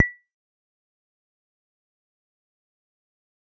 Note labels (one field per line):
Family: bass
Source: synthesizer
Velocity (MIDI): 127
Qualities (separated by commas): fast decay, percussive